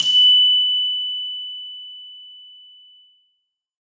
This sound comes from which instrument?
acoustic mallet percussion instrument